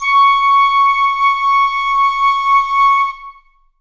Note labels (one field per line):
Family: flute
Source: acoustic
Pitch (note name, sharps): C#6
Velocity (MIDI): 75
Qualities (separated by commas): reverb